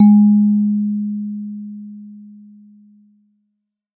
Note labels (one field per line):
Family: mallet percussion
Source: acoustic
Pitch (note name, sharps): G#3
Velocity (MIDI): 75